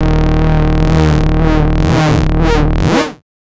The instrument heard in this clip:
synthesizer bass